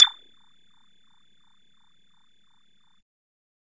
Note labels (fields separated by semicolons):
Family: bass; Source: synthesizer; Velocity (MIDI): 50; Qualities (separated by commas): bright, percussive